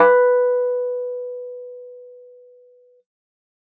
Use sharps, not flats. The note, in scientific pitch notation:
B4